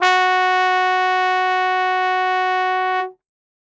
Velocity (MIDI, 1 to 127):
100